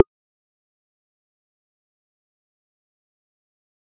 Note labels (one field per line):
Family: mallet percussion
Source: acoustic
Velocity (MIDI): 50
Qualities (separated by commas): fast decay, percussive